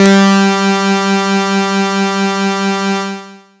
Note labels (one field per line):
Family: bass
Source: synthesizer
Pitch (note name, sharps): G3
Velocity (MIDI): 100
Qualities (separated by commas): bright, distorted, long release